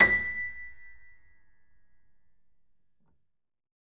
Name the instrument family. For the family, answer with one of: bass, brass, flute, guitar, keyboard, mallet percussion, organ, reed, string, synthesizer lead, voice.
keyboard